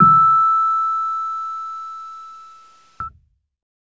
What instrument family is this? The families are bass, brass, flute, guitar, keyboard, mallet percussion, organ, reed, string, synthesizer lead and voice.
keyboard